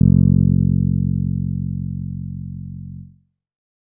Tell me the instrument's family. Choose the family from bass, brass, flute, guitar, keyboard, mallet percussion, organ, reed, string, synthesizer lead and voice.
bass